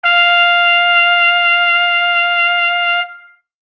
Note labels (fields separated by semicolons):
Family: brass; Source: acoustic; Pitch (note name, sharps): F5; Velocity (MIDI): 50; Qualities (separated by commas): distorted